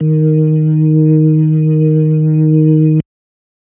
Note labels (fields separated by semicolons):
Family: organ; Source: electronic; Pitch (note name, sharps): D#3; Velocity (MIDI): 50